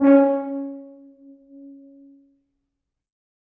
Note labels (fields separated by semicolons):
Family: brass; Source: acoustic; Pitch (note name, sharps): C#4; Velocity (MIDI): 25; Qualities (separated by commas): reverb